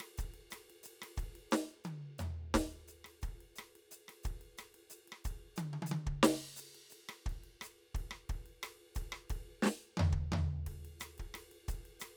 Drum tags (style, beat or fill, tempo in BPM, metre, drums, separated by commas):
chacarera, beat, 118 BPM, 4/4, crash, ride, hi-hat pedal, snare, cross-stick, high tom, floor tom, kick